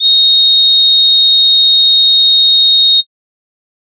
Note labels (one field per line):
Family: flute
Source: synthesizer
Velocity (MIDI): 75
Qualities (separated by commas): bright